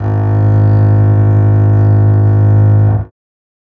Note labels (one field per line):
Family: string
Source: acoustic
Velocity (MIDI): 100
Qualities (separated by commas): reverb